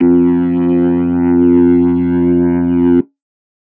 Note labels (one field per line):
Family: organ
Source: electronic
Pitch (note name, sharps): F2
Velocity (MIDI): 50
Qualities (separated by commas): distorted